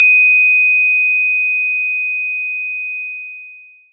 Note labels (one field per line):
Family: mallet percussion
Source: acoustic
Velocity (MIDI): 50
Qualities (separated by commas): bright, distorted, long release